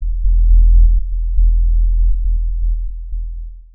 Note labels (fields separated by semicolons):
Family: synthesizer lead; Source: synthesizer; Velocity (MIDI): 25; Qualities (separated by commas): dark, long release, tempo-synced